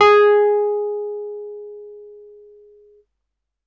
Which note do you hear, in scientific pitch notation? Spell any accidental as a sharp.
G#4